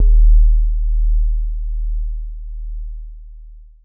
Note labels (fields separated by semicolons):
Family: keyboard; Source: electronic; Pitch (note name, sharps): D#1; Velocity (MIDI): 127; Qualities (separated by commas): dark, long release